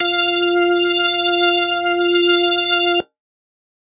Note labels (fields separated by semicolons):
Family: organ; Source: electronic; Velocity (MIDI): 75